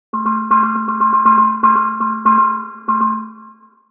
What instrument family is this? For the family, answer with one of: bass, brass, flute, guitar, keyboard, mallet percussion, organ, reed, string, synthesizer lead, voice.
mallet percussion